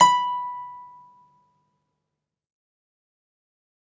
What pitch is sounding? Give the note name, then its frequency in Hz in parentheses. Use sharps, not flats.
B5 (987.8 Hz)